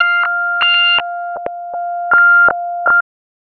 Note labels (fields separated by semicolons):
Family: bass; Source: synthesizer; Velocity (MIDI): 127; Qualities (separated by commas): tempo-synced